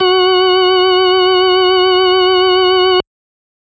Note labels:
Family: organ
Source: electronic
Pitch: F#4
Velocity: 50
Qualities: distorted

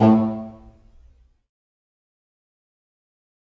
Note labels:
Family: reed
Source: acoustic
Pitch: A2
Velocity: 25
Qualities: fast decay, percussive, reverb

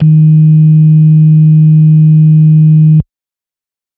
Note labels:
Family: organ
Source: electronic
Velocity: 127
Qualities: dark

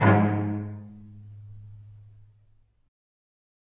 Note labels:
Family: string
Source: acoustic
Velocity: 127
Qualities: reverb

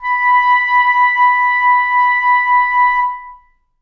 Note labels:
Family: reed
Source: acoustic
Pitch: B5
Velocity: 50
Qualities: reverb

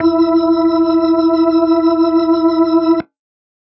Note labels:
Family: organ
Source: electronic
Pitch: E4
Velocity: 25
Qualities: reverb

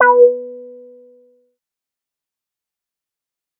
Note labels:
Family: bass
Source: synthesizer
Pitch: B4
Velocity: 25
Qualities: distorted, fast decay, percussive

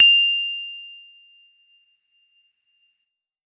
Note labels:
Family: keyboard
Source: electronic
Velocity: 127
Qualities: bright

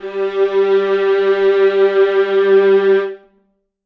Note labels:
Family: string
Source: acoustic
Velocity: 75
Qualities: reverb

